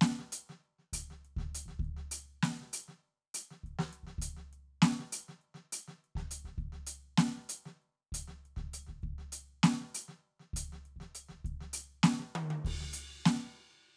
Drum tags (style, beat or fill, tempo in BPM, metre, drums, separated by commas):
hip-hop, beat, 100 BPM, 4/4, crash, closed hi-hat, snare, high tom, kick